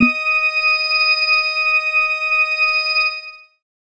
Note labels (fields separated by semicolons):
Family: organ; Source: electronic; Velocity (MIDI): 100; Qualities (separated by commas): reverb